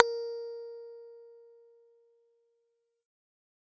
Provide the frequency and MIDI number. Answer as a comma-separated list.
466.2 Hz, 70